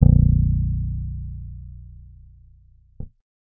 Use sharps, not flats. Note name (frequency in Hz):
A#0 (29.14 Hz)